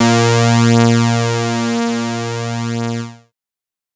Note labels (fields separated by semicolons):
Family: bass; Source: synthesizer; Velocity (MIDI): 100; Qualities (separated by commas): bright, distorted